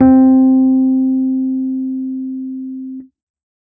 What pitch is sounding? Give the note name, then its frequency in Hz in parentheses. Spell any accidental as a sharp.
C4 (261.6 Hz)